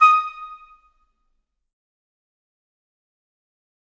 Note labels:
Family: flute; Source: acoustic; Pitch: D#6; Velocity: 25; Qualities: fast decay, percussive, reverb

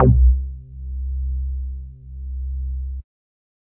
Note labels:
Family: bass; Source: synthesizer; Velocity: 75

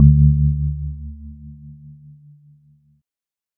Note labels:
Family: keyboard; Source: electronic; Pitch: D2; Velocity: 75; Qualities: dark

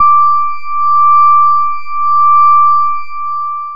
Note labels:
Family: bass; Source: synthesizer; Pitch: D6; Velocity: 50; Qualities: long release

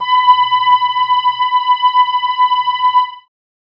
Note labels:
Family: keyboard; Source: synthesizer; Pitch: B5; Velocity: 127

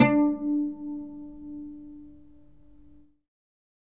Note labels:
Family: guitar; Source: acoustic; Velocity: 50; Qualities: reverb

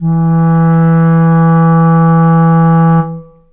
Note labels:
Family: reed; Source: acoustic; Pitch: E3; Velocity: 75; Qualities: dark, long release, reverb

